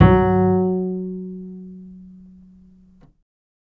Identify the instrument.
electronic bass